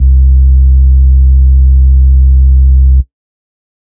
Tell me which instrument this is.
electronic organ